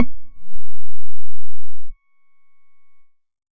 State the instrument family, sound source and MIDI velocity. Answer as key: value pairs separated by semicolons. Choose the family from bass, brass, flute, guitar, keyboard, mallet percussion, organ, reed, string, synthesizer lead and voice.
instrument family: bass; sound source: synthesizer; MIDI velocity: 25